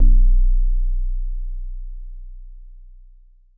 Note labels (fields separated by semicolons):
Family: guitar; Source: synthesizer; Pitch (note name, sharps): B0; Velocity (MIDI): 25; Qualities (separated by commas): dark